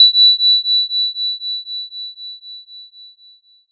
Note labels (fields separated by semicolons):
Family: mallet percussion; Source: electronic; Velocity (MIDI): 100; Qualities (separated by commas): bright, multiphonic